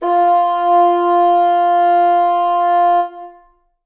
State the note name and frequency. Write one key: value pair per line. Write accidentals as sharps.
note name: F4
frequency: 349.2 Hz